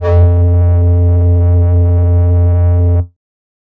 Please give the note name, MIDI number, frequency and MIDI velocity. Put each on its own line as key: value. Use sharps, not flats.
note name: F2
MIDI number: 41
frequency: 87.31 Hz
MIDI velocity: 127